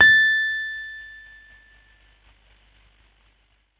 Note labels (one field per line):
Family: keyboard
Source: electronic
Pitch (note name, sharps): A6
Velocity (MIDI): 25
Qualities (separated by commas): distorted, tempo-synced